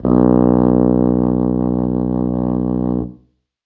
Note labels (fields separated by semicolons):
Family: brass; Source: acoustic; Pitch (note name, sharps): B1; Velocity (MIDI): 50